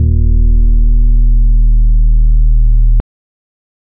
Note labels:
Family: organ; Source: electronic; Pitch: D#1; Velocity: 75; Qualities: dark

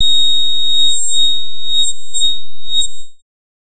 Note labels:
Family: bass; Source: synthesizer; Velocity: 127; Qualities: bright, distorted, non-linear envelope

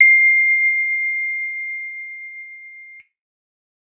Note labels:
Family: guitar; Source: electronic; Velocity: 100; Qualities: reverb

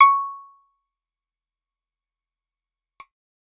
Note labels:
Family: guitar; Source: acoustic; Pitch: C#6; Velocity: 100; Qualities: fast decay, percussive

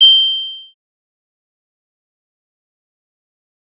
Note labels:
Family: bass; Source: synthesizer; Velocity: 25; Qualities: fast decay, percussive

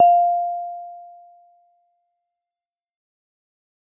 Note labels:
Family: mallet percussion; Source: acoustic; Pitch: F5; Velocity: 100; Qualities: fast decay

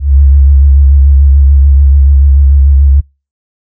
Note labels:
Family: flute; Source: synthesizer; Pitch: C#2; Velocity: 127; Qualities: dark

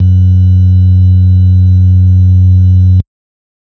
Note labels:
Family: organ; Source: electronic; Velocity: 25

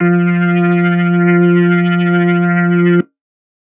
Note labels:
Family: organ; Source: electronic; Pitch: F3; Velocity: 50; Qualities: distorted

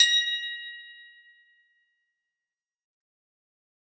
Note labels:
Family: guitar; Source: acoustic; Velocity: 100; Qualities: bright, fast decay

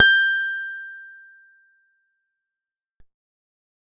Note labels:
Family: guitar; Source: acoustic; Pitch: G6; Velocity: 100; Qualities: fast decay

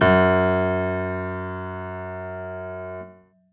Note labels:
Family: keyboard; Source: acoustic; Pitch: F#2; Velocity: 127

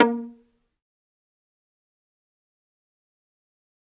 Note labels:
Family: string; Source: acoustic; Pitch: A#3; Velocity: 50; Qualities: fast decay, percussive, reverb

